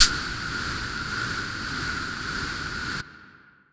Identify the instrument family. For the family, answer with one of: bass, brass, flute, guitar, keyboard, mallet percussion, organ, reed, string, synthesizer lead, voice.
flute